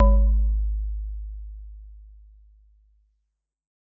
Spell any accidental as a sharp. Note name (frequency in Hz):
G#1 (51.91 Hz)